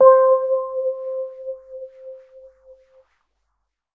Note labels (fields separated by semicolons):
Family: keyboard; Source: electronic; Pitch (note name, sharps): C5; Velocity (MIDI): 50; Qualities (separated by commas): non-linear envelope